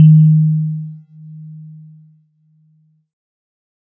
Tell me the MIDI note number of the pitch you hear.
51